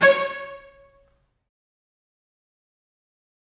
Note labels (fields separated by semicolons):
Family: string; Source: acoustic; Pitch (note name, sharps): C#5; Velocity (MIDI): 25; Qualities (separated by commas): fast decay, percussive, reverb